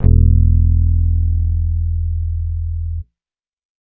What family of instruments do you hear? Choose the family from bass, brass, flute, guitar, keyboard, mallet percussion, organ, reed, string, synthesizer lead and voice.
bass